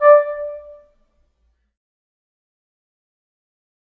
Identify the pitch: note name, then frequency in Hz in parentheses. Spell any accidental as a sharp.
D5 (587.3 Hz)